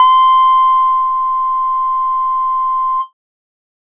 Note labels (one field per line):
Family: bass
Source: synthesizer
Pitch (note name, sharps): C6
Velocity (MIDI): 127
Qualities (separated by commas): distorted